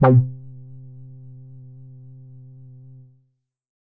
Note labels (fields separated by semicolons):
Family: bass; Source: synthesizer; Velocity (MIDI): 25; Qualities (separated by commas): distorted, percussive, tempo-synced